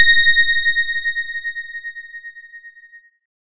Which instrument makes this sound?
electronic keyboard